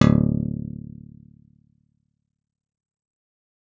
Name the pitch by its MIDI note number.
26